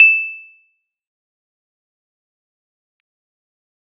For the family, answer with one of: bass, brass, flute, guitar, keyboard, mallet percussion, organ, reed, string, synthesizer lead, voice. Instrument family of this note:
keyboard